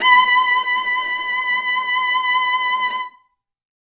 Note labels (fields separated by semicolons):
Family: string; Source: acoustic; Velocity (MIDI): 127; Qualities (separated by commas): bright, reverb